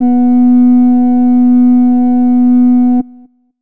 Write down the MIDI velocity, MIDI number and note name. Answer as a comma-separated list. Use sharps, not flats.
127, 59, B3